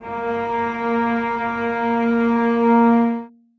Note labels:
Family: string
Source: acoustic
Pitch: A#3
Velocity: 25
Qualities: reverb

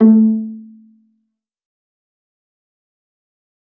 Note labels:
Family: string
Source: acoustic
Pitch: A3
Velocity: 127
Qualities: dark, fast decay, percussive, reverb

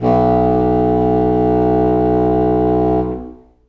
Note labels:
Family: reed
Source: acoustic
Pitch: B1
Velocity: 50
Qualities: reverb

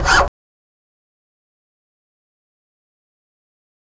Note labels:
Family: bass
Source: electronic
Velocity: 100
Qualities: fast decay, percussive, reverb

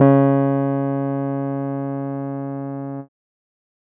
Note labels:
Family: keyboard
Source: electronic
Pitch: C#3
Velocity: 127

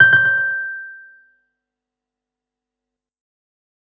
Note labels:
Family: keyboard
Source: electronic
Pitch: G6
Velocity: 100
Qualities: bright, fast decay, tempo-synced

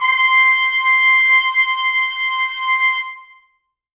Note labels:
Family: brass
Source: acoustic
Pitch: C6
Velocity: 100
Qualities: reverb

